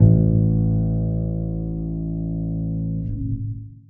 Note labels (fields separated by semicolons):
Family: keyboard; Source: acoustic; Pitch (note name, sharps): A1; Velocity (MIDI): 25; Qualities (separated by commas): dark, reverb